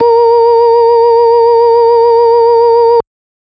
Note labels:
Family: organ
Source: electronic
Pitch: A#4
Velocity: 100

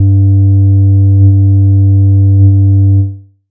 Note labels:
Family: bass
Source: synthesizer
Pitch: G2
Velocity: 25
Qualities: dark

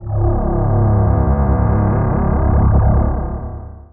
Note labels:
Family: voice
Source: synthesizer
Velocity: 75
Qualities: distorted, long release

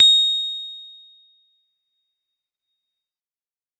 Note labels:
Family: keyboard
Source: electronic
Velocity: 75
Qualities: bright

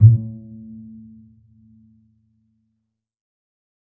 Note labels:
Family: string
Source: acoustic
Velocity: 50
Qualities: dark, percussive, reverb

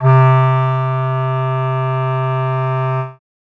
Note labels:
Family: reed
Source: acoustic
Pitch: C3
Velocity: 127

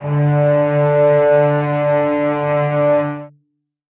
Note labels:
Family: string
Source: acoustic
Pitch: D3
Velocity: 50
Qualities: reverb

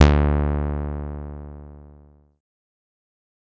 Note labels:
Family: bass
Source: synthesizer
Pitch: D2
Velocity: 75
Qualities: distorted, fast decay

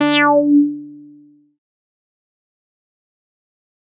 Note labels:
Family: bass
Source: synthesizer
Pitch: D4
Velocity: 100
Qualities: bright, distorted, fast decay

